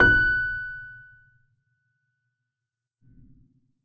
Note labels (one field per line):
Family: keyboard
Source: acoustic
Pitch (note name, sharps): F#6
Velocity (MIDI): 75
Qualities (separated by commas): reverb